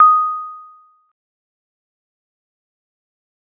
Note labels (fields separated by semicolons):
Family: mallet percussion; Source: acoustic; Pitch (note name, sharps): D#6; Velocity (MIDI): 25; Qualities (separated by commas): fast decay, percussive